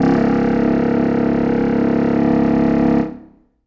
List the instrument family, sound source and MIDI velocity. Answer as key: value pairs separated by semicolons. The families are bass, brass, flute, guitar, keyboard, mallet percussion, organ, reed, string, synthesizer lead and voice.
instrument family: reed; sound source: acoustic; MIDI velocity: 100